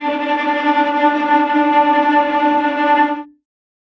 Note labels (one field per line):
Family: string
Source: acoustic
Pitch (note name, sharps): D4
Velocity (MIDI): 25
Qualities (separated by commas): bright, non-linear envelope, reverb